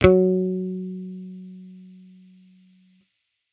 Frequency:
185 Hz